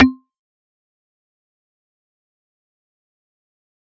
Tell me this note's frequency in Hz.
261.6 Hz